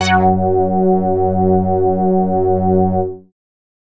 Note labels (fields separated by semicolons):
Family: bass; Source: synthesizer; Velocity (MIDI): 75; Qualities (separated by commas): distorted